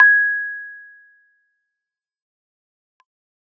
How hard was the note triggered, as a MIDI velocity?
75